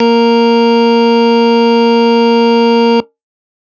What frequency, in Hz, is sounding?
233.1 Hz